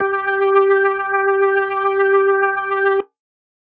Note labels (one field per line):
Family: organ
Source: electronic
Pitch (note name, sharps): G4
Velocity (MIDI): 50